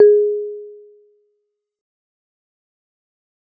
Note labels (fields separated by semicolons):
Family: mallet percussion; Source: acoustic; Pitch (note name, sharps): G#4; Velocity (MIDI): 25; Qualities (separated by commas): fast decay